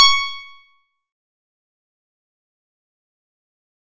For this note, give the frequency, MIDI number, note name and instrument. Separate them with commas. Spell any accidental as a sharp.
1109 Hz, 85, C#6, acoustic guitar